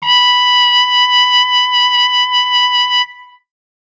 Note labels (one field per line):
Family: brass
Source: acoustic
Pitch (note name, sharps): B5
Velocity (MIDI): 50